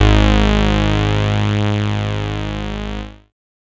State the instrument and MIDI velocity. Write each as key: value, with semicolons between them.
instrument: synthesizer bass; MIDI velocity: 75